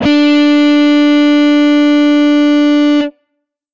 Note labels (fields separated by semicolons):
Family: guitar; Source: electronic; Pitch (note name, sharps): D4; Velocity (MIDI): 50; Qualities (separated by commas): bright, distorted